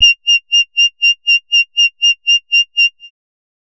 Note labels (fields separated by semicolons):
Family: bass; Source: synthesizer; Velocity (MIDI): 75; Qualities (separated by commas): bright, distorted, tempo-synced